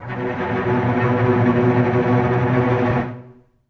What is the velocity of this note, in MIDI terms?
50